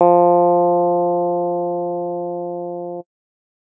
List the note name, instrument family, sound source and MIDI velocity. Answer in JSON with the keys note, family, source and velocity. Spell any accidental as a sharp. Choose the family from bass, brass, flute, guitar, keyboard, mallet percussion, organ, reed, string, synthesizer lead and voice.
{"note": "F3", "family": "guitar", "source": "electronic", "velocity": 25}